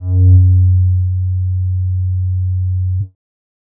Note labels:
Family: bass; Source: synthesizer; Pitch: F#2; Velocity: 50; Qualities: dark

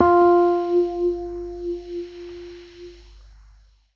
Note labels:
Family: keyboard; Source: electronic; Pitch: F4; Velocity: 50

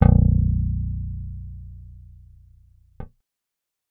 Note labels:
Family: bass; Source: synthesizer; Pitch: A#0; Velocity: 100

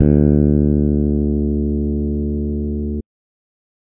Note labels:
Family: bass; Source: electronic; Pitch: D2; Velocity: 75

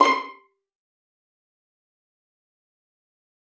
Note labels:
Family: string; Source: acoustic; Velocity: 50; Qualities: fast decay, percussive, reverb

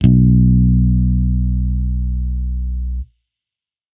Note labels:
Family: bass; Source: electronic; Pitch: B1; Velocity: 25; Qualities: distorted

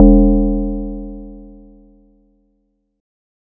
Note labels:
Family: mallet percussion; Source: acoustic; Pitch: E1; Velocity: 25

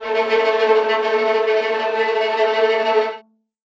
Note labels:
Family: string; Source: acoustic; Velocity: 25; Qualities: non-linear envelope, reverb

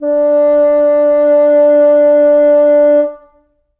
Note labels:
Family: reed; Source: acoustic; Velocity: 75; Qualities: reverb

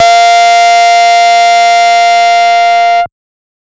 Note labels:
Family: bass; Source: synthesizer; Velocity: 75; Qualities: bright, distorted, multiphonic

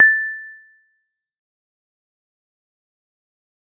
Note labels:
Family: mallet percussion; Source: acoustic; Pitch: A6; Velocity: 25; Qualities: fast decay, percussive

